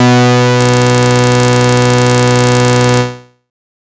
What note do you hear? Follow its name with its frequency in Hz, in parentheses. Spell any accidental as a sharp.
B2 (123.5 Hz)